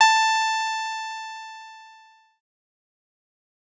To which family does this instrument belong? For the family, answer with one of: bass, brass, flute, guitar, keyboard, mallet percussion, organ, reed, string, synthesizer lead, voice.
bass